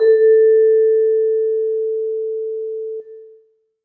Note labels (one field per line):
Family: mallet percussion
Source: acoustic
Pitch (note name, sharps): A4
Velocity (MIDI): 25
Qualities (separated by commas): reverb